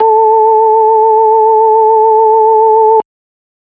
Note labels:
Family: organ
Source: electronic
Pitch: A4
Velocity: 25

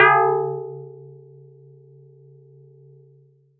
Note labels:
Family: mallet percussion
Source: acoustic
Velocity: 127

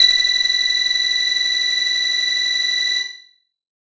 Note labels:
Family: keyboard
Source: electronic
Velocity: 127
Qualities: bright, distorted

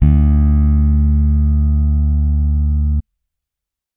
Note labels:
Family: bass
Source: electronic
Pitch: D2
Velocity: 50

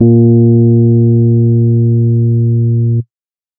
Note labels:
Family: keyboard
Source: electronic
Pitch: A#2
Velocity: 75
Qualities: dark

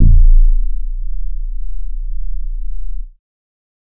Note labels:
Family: bass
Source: synthesizer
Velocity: 25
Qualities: dark, distorted

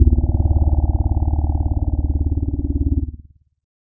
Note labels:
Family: keyboard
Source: electronic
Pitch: D0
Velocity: 25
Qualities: distorted, multiphonic

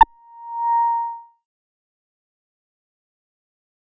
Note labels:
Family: bass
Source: synthesizer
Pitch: A#5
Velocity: 75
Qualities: fast decay

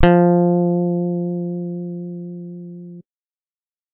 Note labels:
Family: guitar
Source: electronic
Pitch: F3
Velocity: 75

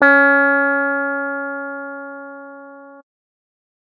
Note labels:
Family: keyboard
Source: electronic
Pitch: C#4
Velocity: 75

